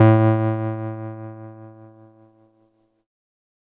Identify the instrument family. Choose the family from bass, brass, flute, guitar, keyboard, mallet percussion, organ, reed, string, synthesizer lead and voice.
keyboard